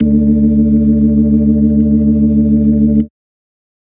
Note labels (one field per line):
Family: organ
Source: electronic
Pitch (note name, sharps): D2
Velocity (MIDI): 50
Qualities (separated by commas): dark